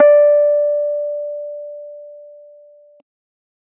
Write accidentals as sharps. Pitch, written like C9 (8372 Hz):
D5 (587.3 Hz)